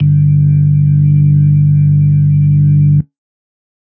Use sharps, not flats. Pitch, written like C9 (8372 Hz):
G1 (49 Hz)